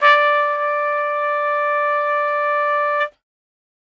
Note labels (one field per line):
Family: brass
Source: acoustic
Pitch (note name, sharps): D5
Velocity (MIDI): 25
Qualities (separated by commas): bright